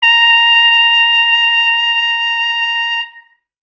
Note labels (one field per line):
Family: brass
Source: acoustic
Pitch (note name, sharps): A#5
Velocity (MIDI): 100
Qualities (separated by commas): distorted